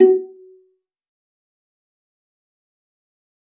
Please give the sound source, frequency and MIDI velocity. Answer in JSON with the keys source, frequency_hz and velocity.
{"source": "acoustic", "frequency_hz": 370, "velocity": 75}